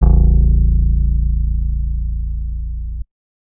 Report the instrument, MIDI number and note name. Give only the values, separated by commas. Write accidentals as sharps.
acoustic guitar, 21, A0